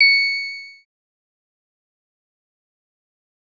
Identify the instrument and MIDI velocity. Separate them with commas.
synthesizer lead, 25